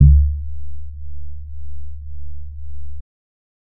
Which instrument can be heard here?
synthesizer bass